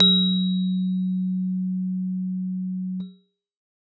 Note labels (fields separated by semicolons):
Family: keyboard; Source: acoustic; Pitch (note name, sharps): F#3; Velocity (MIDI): 25